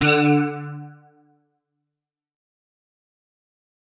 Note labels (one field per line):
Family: guitar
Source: electronic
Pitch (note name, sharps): D3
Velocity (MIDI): 75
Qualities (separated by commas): fast decay